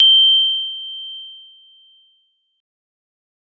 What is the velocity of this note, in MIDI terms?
25